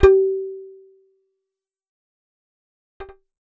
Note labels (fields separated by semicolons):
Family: bass; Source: synthesizer; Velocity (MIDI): 25; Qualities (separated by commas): fast decay